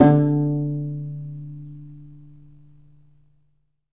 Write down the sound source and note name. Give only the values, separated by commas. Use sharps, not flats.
acoustic, D3